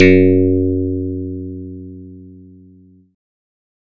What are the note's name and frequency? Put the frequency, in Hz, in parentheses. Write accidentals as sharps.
F#2 (92.5 Hz)